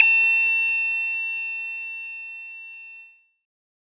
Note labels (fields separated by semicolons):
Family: bass; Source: synthesizer; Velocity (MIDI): 50; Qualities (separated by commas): bright, distorted